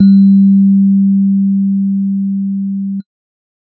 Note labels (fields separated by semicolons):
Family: keyboard; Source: electronic; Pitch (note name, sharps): G3; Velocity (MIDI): 25; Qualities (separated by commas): dark